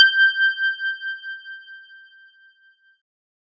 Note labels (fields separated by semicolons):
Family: keyboard; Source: electronic; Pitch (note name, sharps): G6; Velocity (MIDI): 25